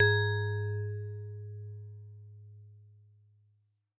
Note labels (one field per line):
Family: mallet percussion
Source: acoustic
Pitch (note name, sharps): G#2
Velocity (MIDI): 127